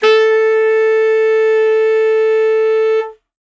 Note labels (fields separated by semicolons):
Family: reed; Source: acoustic; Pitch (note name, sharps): A4; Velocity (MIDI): 50; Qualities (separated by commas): bright